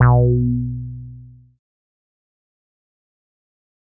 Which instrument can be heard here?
synthesizer bass